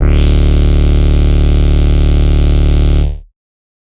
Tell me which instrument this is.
synthesizer bass